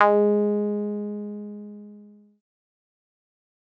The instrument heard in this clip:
synthesizer lead